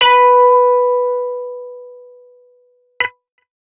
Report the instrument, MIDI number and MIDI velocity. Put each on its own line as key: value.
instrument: electronic guitar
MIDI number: 71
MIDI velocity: 100